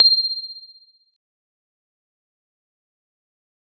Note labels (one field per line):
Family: keyboard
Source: electronic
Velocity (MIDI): 75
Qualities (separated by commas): bright, fast decay, percussive